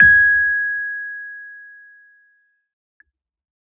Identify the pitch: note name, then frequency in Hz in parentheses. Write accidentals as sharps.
G#6 (1661 Hz)